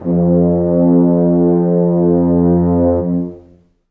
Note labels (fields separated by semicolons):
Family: brass; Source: acoustic; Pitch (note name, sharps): F2; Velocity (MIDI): 50; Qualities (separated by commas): long release, reverb